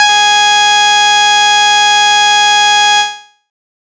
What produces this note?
synthesizer bass